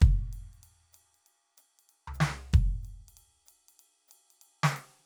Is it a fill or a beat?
beat